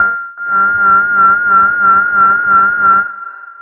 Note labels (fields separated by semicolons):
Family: bass; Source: synthesizer; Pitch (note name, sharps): F6; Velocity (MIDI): 25; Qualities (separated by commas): long release, reverb